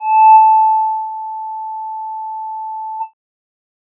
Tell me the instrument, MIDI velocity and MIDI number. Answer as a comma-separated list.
synthesizer bass, 100, 81